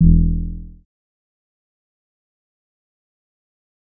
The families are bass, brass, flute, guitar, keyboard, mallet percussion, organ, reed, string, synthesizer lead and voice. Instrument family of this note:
synthesizer lead